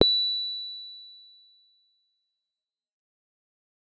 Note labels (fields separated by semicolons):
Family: keyboard; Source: electronic; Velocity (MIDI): 50; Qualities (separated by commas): fast decay